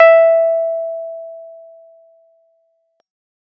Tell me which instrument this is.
electronic keyboard